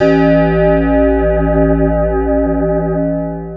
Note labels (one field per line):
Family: guitar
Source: electronic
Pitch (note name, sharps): A1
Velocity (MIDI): 100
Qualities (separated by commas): long release, multiphonic, non-linear envelope